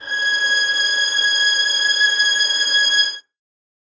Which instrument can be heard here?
acoustic string instrument